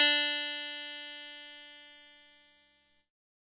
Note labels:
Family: keyboard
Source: electronic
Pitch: D4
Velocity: 25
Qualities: bright, distorted

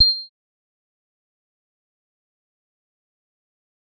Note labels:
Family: bass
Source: synthesizer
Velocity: 50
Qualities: bright, distorted, fast decay, percussive

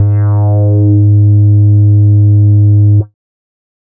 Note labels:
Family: bass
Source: synthesizer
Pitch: G#2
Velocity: 75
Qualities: dark, distorted

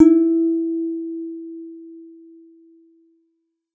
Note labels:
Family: guitar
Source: electronic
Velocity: 75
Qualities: dark, reverb

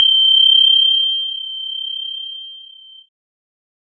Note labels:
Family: keyboard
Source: electronic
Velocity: 25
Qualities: bright, multiphonic

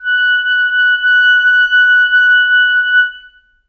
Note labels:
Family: reed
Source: acoustic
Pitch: F#6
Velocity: 25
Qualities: reverb

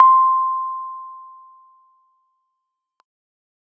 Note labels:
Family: keyboard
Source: electronic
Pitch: C6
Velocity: 75

